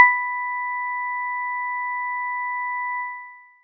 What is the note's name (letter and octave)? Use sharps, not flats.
B5